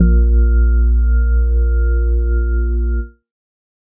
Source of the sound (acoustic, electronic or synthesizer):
electronic